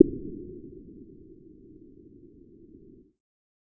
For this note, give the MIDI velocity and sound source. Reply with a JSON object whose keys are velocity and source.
{"velocity": 127, "source": "synthesizer"}